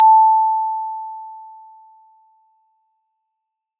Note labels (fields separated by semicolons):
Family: mallet percussion; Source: acoustic; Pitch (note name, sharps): A5; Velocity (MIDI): 127